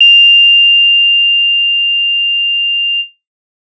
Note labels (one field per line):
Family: guitar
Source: electronic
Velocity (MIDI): 25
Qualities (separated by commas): bright